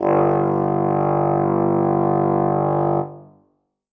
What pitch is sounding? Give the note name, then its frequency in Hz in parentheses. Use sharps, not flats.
G1 (49 Hz)